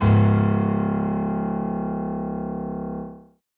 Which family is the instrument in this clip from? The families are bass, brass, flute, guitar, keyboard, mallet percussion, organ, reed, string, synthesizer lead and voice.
keyboard